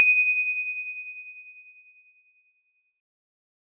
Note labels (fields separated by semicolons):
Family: keyboard; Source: electronic; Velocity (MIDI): 127